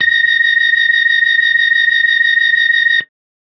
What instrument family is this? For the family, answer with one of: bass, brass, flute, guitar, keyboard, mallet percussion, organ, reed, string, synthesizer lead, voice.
organ